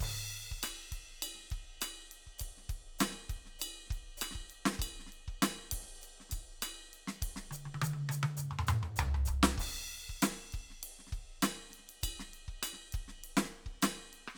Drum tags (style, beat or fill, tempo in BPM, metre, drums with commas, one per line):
funk
beat
100 BPM
4/4
crash, ride, ride bell, hi-hat pedal, snare, cross-stick, high tom, mid tom, floor tom, kick